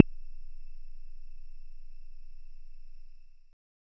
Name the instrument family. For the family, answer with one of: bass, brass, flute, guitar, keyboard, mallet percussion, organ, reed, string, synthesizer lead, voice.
bass